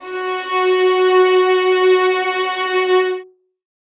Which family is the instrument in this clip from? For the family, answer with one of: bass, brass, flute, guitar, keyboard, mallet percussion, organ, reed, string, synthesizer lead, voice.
string